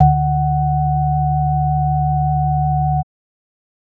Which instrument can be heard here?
electronic organ